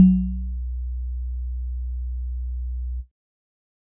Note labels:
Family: keyboard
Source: electronic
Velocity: 50

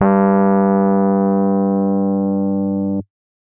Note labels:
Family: keyboard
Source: electronic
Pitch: G2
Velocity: 127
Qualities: dark

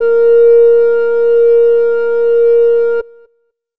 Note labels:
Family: flute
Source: acoustic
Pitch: A#4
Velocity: 100

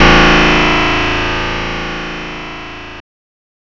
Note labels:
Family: guitar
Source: synthesizer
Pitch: A0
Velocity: 100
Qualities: bright, distorted

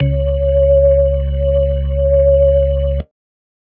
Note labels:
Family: organ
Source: electronic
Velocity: 25

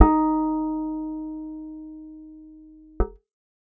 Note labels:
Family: guitar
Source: acoustic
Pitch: D#4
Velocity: 50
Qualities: dark

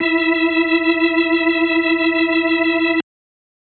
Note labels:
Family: organ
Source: electronic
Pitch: E4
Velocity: 50

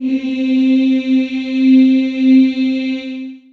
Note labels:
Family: voice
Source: acoustic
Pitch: C4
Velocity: 75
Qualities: reverb

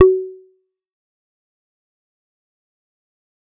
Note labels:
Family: bass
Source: synthesizer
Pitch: F#4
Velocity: 50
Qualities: distorted, fast decay, percussive

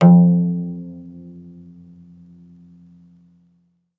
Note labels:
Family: guitar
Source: acoustic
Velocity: 25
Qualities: dark, reverb

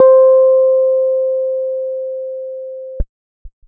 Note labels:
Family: keyboard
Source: electronic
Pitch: C5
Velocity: 25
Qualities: dark

